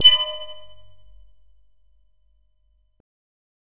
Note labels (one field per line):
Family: bass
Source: synthesizer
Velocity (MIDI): 100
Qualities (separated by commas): bright, distorted